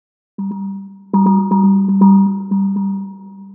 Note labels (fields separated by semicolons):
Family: mallet percussion; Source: synthesizer; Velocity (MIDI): 25; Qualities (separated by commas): long release, multiphonic, percussive, tempo-synced